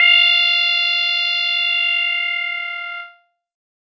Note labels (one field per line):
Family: keyboard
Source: electronic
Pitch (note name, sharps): F5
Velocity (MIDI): 75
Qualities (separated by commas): distorted, multiphonic